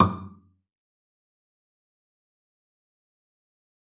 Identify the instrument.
acoustic string instrument